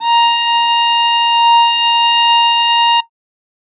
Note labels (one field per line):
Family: string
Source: acoustic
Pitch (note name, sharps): A#5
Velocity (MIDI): 50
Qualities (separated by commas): bright